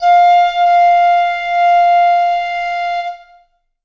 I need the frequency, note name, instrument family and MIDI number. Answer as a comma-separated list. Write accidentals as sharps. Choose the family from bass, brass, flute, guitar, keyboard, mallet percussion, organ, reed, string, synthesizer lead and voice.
698.5 Hz, F5, flute, 77